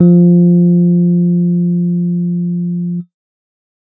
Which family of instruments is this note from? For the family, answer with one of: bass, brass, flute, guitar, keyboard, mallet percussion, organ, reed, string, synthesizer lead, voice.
keyboard